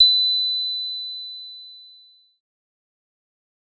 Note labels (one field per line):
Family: bass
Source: synthesizer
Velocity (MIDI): 75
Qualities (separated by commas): distorted, fast decay